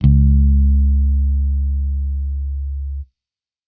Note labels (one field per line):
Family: bass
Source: electronic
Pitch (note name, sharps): C#2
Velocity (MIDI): 25